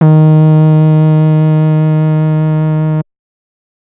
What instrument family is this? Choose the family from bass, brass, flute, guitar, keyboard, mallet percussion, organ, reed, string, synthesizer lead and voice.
bass